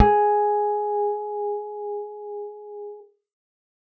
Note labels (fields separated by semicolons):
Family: bass; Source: synthesizer; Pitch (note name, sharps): G#4; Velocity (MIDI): 127; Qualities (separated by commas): dark, reverb